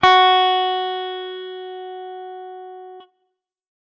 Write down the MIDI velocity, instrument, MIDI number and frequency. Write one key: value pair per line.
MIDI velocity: 75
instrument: electronic guitar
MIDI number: 66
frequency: 370 Hz